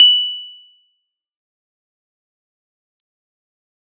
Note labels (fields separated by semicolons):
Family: keyboard; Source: electronic; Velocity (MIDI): 127; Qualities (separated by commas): bright, fast decay, percussive